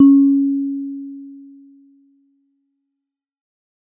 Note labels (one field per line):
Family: mallet percussion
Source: acoustic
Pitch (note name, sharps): C#4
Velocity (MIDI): 50